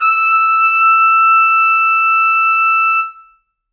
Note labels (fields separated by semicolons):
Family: brass; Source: acoustic; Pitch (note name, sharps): E6; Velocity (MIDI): 75; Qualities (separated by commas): reverb